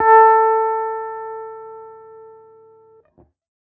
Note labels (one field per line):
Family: guitar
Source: electronic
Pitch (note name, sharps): A4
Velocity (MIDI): 75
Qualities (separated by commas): non-linear envelope